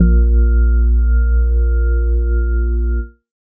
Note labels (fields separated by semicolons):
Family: organ; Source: electronic; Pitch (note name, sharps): A#1; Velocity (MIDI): 100; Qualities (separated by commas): dark